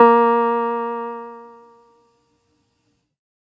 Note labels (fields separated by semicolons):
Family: keyboard; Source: electronic; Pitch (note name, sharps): A#3; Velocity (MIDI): 25